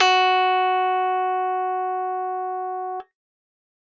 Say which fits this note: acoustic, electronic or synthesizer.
electronic